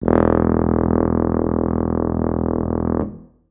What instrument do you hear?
acoustic brass instrument